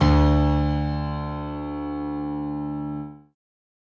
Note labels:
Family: keyboard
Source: acoustic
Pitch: D2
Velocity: 127

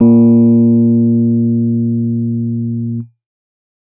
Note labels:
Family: keyboard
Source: electronic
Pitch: A#2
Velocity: 75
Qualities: distorted

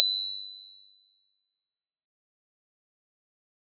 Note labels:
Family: mallet percussion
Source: acoustic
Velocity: 100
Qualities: bright, fast decay

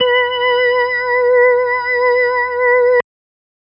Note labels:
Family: organ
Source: electronic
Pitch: B4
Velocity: 127

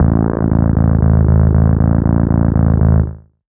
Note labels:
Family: bass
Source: synthesizer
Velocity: 100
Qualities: distorted, tempo-synced

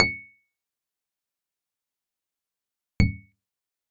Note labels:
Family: guitar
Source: acoustic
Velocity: 100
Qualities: percussive

